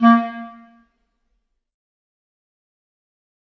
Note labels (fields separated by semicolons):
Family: reed; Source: acoustic; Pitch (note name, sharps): A#3; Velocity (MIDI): 75; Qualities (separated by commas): fast decay, percussive, reverb